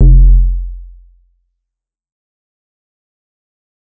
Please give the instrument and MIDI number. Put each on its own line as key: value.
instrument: synthesizer bass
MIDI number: 29